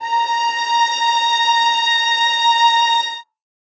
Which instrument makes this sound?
acoustic string instrument